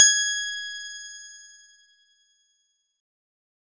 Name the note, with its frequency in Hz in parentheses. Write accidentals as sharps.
G#6 (1661 Hz)